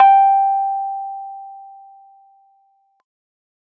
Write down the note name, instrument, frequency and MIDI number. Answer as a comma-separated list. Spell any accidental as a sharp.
G5, electronic keyboard, 784 Hz, 79